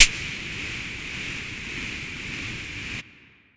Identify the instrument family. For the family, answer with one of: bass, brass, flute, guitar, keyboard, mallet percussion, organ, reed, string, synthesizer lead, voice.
flute